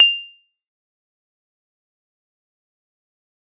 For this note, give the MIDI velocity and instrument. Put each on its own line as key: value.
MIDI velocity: 75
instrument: acoustic mallet percussion instrument